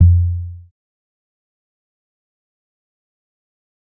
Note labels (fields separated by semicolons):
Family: bass; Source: synthesizer; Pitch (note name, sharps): F2; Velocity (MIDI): 100; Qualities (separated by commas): dark, fast decay, percussive